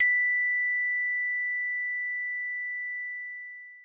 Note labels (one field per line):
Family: mallet percussion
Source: acoustic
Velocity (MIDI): 50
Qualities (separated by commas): bright, long release